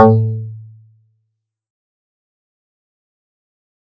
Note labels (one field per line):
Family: guitar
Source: synthesizer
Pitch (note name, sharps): A2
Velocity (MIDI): 127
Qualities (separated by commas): dark, fast decay, percussive